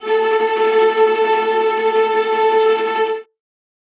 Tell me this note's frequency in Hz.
440 Hz